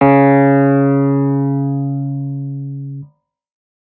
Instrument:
electronic keyboard